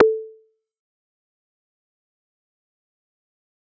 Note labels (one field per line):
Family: bass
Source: synthesizer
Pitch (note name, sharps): A4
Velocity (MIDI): 127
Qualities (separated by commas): dark, fast decay, percussive